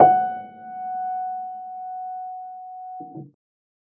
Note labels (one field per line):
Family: keyboard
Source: acoustic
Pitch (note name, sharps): F#5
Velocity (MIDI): 25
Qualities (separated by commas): reverb